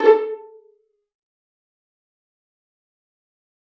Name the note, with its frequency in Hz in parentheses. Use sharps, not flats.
A4 (440 Hz)